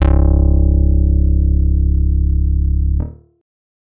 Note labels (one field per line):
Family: guitar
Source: electronic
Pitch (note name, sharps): C#1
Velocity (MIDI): 50